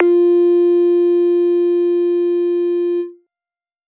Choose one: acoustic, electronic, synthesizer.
synthesizer